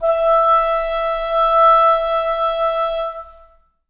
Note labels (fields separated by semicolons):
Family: reed; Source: acoustic; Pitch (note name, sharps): E5; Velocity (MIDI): 25; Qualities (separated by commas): long release, reverb